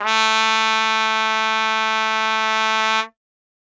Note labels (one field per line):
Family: brass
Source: acoustic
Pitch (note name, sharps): A3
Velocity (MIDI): 100